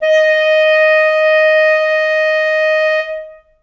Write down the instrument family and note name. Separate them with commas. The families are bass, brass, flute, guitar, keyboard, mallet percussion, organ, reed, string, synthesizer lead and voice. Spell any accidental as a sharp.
reed, D#5